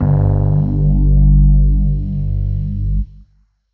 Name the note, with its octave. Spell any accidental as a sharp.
G1